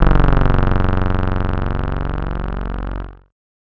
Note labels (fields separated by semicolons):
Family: bass; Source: synthesizer; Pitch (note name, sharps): F#0; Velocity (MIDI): 75; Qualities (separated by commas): bright, distorted